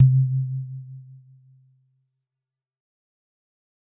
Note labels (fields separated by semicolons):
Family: mallet percussion; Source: acoustic; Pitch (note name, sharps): C3; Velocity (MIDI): 75; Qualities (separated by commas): dark, fast decay